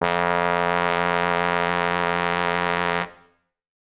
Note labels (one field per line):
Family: brass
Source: acoustic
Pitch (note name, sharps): F2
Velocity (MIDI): 127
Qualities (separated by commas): bright